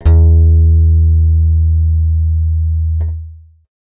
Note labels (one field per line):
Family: bass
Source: synthesizer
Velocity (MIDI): 25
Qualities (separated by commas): dark, long release